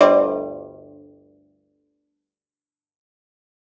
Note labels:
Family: guitar; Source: acoustic; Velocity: 25; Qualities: fast decay

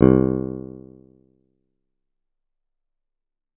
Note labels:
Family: guitar; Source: acoustic; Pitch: C2; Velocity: 75

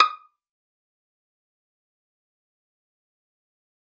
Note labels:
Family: string; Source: acoustic; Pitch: D#6; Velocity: 75; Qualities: fast decay, percussive, reverb

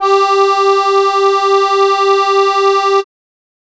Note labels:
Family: keyboard; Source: acoustic; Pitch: G4; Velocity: 50

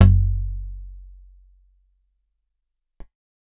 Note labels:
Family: guitar; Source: acoustic; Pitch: F#1; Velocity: 50; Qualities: dark

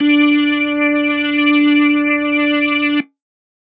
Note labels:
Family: organ; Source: electronic; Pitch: D4; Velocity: 100; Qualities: distorted

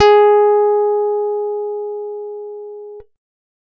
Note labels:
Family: guitar; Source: acoustic; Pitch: G#4; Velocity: 50

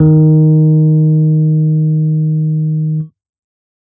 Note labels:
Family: keyboard; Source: electronic; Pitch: D#3; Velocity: 75; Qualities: dark

